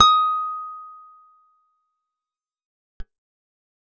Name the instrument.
acoustic guitar